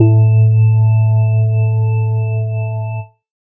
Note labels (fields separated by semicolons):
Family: organ; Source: electronic; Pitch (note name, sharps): A2; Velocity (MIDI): 25